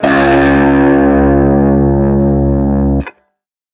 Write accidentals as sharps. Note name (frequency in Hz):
C#2 (69.3 Hz)